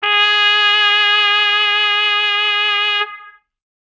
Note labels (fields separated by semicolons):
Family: brass; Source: acoustic; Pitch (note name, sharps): G#4; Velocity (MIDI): 127; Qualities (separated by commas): bright, distorted